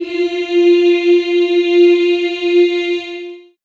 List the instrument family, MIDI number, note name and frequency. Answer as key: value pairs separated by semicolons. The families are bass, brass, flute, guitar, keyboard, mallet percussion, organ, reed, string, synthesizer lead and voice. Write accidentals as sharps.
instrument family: voice; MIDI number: 65; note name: F4; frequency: 349.2 Hz